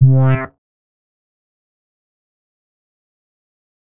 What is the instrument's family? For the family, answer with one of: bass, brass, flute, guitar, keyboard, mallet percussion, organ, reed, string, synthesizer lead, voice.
bass